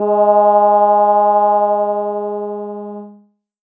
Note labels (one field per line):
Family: keyboard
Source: electronic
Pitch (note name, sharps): G#3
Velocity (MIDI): 25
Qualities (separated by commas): distorted, multiphonic